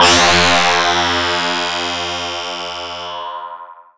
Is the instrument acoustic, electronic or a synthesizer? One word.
electronic